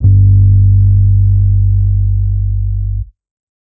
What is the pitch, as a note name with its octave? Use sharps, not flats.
G1